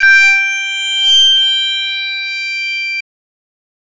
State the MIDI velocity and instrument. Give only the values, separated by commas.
75, synthesizer voice